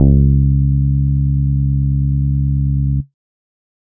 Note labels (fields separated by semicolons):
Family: bass; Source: synthesizer; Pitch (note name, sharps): C#2; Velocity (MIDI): 75